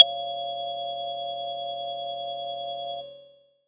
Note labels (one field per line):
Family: bass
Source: synthesizer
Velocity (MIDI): 50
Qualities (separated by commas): multiphonic